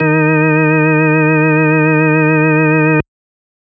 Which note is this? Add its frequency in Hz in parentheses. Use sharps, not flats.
D#3 (155.6 Hz)